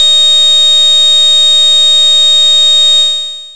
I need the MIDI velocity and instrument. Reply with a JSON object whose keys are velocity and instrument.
{"velocity": 75, "instrument": "synthesizer bass"}